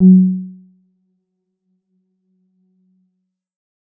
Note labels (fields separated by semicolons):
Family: keyboard; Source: electronic; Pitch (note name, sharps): F#3; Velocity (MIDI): 25; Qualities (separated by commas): dark, percussive, reverb